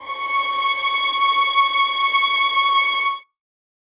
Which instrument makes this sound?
acoustic string instrument